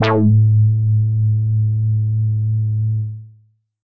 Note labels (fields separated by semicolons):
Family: bass; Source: synthesizer; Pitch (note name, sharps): A2; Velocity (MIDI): 50; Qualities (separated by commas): distorted, tempo-synced